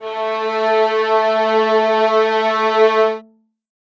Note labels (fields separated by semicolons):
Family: string; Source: acoustic; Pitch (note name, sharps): A3; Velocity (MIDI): 75; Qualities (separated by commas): reverb